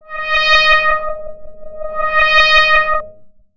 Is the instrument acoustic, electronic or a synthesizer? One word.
synthesizer